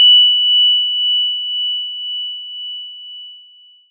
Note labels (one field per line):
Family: mallet percussion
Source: acoustic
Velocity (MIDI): 100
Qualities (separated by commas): bright, long release